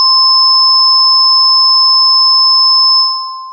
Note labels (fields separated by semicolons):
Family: synthesizer lead; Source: synthesizer; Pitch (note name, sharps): C6; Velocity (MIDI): 127; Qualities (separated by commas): bright, long release